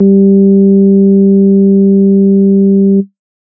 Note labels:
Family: organ; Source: electronic; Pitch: G3; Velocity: 75; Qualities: dark

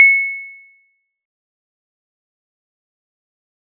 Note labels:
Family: mallet percussion; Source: acoustic; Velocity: 25; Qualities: fast decay, percussive

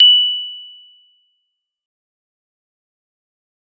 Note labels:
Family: mallet percussion; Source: acoustic; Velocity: 75; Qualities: bright, fast decay, percussive

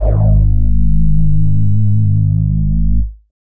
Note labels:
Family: voice; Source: synthesizer; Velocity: 127

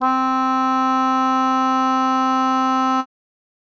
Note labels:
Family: reed; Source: acoustic; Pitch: C4; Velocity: 75

